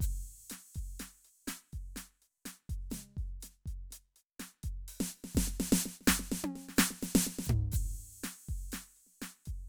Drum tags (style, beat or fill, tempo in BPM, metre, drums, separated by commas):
cha-cha, beat, 124 BPM, 4/4, crash, closed hi-hat, open hi-hat, hi-hat pedal, snare, high tom, mid tom, floor tom, kick